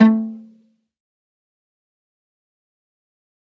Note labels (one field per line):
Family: string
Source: acoustic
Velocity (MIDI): 25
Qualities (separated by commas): fast decay, percussive, reverb